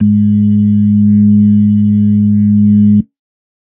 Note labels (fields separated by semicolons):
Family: organ; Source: electronic; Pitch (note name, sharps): G#2; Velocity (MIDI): 100; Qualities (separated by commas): dark